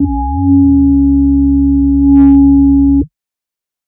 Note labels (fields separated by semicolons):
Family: bass; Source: synthesizer; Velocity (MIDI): 127; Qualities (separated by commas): dark